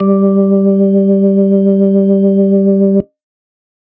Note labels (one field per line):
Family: organ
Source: electronic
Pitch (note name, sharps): G3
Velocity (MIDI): 75